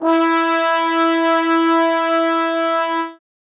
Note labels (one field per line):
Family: brass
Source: acoustic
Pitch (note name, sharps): E4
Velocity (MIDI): 100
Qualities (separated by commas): reverb